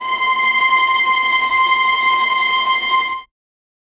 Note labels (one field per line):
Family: string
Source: acoustic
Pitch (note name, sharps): C6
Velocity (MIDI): 75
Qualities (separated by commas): bright, non-linear envelope, reverb